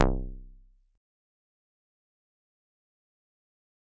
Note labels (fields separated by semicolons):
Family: mallet percussion; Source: acoustic; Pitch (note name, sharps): C1; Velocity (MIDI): 50; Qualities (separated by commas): fast decay, percussive